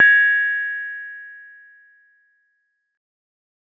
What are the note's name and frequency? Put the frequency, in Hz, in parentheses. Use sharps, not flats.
G#6 (1661 Hz)